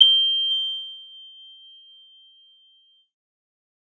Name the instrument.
electronic keyboard